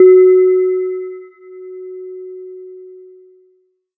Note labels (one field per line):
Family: mallet percussion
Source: electronic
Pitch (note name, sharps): F#4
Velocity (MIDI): 25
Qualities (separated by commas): multiphonic